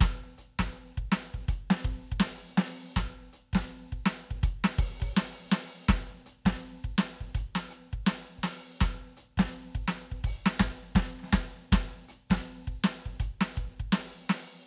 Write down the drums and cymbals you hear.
closed hi-hat, open hi-hat, hi-hat pedal, snare, cross-stick and kick